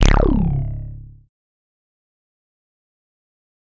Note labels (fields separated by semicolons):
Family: bass; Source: synthesizer; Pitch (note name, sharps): C#1; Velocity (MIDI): 127; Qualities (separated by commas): distorted, fast decay